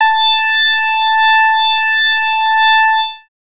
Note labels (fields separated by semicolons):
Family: bass; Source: synthesizer; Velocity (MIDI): 25; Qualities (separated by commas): bright, distorted